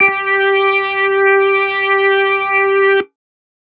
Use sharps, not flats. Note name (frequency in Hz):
G4 (392 Hz)